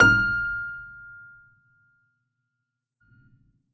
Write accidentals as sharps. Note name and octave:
F6